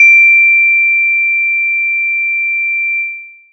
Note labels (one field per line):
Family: mallet percussion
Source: acoustic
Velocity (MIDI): 127